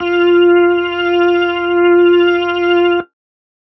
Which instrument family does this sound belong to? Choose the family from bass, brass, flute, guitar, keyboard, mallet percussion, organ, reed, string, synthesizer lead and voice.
keyboard